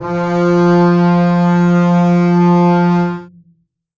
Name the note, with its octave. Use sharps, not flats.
F3